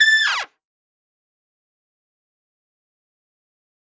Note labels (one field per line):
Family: brass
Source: acoustic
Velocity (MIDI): 50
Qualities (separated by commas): fast decay, percussive, reverb